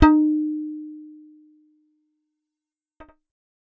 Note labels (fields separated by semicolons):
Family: bass; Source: synthesizer; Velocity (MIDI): 75; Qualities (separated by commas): fast decay